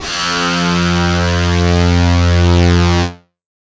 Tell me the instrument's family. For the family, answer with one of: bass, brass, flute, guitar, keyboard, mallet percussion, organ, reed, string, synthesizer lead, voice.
guitar